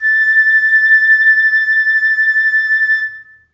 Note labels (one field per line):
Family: flute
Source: acoustic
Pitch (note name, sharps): A6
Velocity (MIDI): 50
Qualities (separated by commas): reverb